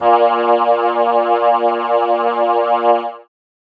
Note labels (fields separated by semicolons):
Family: keyboard; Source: synthesizer; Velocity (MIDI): 100